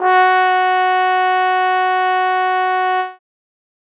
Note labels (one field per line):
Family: brass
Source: acoustic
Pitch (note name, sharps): F#4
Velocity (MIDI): 100